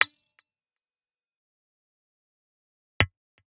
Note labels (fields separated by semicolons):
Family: guitar; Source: electronic; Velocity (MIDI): 25; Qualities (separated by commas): bright, distorted, fast decay, percussive